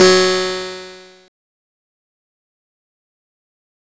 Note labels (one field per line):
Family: guitar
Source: electronic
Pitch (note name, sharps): F#3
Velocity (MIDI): 50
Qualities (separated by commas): bright, distorted, fast decay